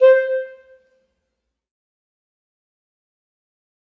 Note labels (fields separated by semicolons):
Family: reed; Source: acoustic; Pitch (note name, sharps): C5; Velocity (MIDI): 25; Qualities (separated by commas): fast decay, percussive, reverb